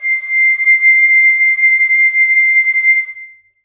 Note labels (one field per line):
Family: flute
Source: acoustic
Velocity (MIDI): 100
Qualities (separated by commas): reverb